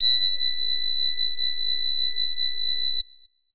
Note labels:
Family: flute; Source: acoustic; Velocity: 75; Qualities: bright

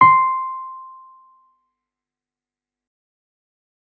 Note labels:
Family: keyboard; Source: electronic; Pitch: C6; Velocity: 100; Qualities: fast decay

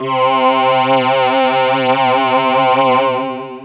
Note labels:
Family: voice; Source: synthesizer; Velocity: 127; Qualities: distorted, long release

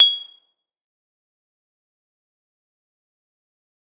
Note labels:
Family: mallet percussion; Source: acoustic; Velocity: 100; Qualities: bright, fast decay, percussive, reverb

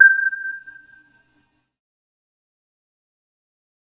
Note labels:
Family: keyboard; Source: synthesizer; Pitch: G6; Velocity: 25; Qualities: fast decay

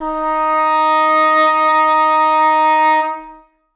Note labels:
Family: reed; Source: acoustic; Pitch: D#4; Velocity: 75; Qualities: reverb

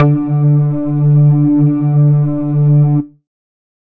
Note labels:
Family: bass; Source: synthesizer; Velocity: 127

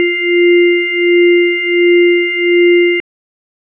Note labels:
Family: organ; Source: electronic; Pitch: F4; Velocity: 127

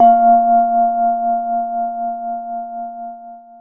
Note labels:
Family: keyboard; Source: electronic; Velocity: 127; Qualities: long release, reverb

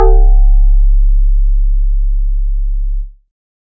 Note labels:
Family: synthesizer lead; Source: synthesizer; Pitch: C#1; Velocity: 100

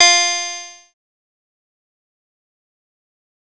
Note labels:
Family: bass; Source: synthesizer; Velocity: 127; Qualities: bright, distorted, fast decay

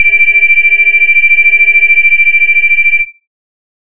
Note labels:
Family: bass; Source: synthesizer; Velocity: 75; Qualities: distorted

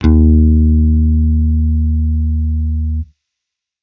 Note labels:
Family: bass; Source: electronic; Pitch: D#2; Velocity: 25; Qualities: distorted

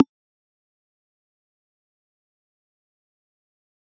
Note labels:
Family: mallet percussion; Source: electronic; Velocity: 50; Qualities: fast decay, percussive

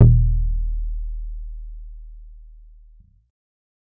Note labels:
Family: bass; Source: synthesizer; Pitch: D#1; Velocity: 75; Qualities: dark

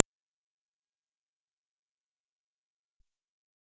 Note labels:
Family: bass; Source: synthesizer; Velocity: 25; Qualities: percussive

